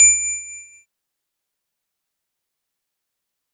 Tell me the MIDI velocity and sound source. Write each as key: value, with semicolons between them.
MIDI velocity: 25; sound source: electronic